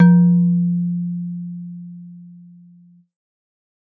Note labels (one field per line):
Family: mallet percussion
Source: acoustic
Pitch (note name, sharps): F3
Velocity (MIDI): 100